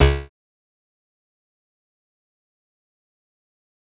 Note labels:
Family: bass; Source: synthesizer; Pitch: C#2; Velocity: 100; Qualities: bright, distorted, fast decay, percussive

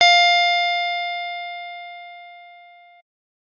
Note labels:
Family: keyboard; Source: electronic; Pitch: F5; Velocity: 127; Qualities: bright

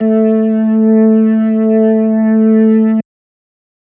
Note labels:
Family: organ; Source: electronic; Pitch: A3; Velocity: 127; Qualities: distorted

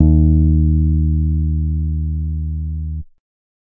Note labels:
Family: bass; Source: synthesizer; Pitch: D#2; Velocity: 25; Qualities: dark, reverb

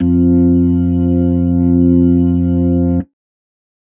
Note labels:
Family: organ; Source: electronic; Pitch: F2; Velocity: 75; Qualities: dark

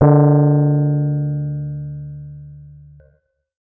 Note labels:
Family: keyboard; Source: electronic; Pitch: D3; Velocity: 50; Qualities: distorted

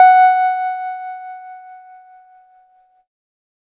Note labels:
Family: keyboard; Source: electronic; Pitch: F#5; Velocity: 100; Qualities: distorted

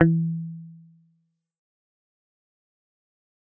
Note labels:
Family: guitar; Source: electronic; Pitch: E3; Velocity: 50; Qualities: fast decay

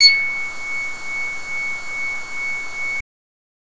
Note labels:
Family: bass; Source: synthesizer; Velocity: 100; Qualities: distorted

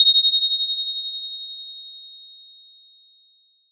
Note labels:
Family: mallet percussion; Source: acoustic; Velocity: 100; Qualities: bright, multiphonic

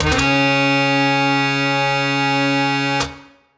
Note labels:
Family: reed; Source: acoustic; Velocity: 100

